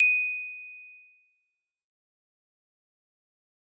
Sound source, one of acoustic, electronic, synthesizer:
acoustic